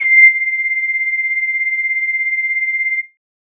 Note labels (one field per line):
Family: flute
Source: synthesizer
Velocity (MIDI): 50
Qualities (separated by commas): distorted